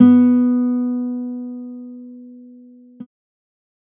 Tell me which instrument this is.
electronic guitar